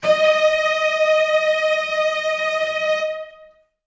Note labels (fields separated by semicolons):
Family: string; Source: acoustic; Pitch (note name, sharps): D#5; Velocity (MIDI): 127; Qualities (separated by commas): long release, reverb